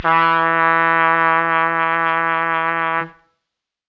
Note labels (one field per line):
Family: brass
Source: acoustic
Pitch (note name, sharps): E3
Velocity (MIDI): 25